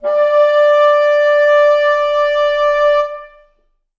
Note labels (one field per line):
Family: reed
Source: acoustic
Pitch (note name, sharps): D5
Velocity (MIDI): 100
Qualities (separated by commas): reverb